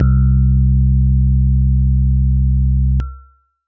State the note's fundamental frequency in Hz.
65.41 Hz